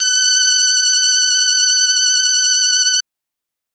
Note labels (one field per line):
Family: reed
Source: electronic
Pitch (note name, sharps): F#6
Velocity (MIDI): 127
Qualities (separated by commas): reverb